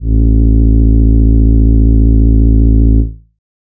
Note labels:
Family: voice; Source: synthesizer; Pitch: A1; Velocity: 50; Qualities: dark

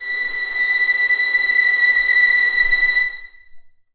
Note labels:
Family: string; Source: acoustic; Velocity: 50; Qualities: bright, long release, reverb

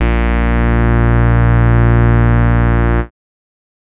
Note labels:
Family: bass; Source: synthesizer; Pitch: A#1; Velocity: 50; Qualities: bright, distorted

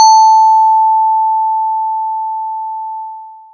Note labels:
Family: mallet percussion; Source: electronic; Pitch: A5; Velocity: 25; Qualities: long release, multiphonic

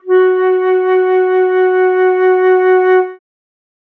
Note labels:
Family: flute; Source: acoustic; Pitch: F#4; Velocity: 75

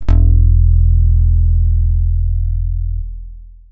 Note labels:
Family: guitar; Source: electronic; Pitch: E1; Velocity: 127; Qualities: long release

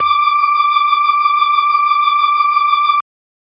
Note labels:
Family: organ; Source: electronic; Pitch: D6; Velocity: 50; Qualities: bright

